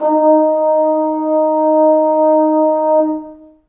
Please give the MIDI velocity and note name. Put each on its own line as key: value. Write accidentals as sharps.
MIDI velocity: 25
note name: D#4